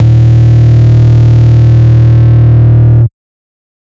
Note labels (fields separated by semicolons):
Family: bass; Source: synthesizer; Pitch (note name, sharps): D#1; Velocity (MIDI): 75; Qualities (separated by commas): bright, distorted, multiphonic